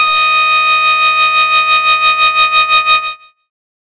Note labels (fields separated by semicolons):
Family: bass; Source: synthesizer; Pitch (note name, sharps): D#6; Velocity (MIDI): 25; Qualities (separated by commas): bright, distorted